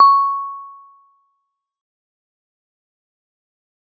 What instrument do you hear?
acoustic mallet percussion instrument